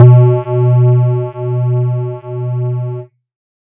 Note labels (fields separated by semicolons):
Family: synthesizer lead; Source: synthesizer; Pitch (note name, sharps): B2; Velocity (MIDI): 127; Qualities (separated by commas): distorted